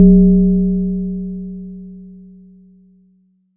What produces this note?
acoustic mallet percussion instrument